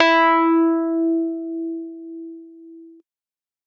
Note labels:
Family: keyboard; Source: electronic; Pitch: E4; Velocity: 100; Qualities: distorted

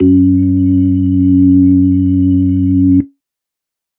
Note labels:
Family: organ; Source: electronic; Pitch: F#2; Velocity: 100; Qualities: dark

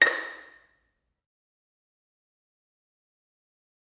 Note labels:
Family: string; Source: acoustic; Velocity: 50; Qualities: fast decay, percussive, reverb

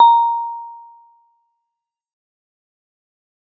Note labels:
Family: mallet percussion; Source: acoustic; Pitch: A#5; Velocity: 100; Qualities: fast decay

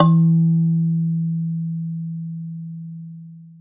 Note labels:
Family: mallet percussion; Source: acoustic; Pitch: E3; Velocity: 25; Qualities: long release, reverb

